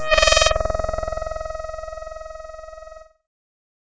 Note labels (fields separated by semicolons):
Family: keyboard; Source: synthesizer; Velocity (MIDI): 127; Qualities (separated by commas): bright, distorted